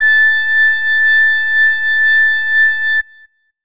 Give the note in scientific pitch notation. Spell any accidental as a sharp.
A6